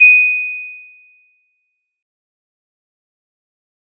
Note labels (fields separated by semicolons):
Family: mallet percussion; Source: acoustic; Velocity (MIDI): 25; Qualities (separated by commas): bright, fast decay